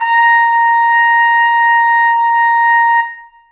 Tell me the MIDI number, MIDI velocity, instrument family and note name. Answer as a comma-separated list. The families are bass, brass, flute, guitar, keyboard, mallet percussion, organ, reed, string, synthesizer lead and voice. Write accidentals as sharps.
82, 75, brass, A#5